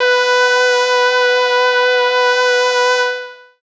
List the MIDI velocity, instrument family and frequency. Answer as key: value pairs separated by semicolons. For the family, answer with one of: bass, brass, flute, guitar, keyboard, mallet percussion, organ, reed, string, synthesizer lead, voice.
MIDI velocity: 50; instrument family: voice; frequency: 493.9 Hz